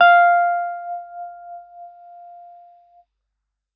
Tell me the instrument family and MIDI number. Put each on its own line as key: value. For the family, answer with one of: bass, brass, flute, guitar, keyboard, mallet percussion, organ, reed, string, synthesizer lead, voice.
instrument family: keyboard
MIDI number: 77